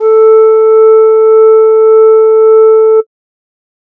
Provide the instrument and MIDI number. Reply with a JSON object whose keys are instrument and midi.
{"instrument": "synthesizer flute", "midi": 69}